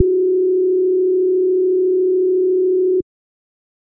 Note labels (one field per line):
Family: bass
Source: synthesizer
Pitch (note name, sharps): F#4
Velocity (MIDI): 25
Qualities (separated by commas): dark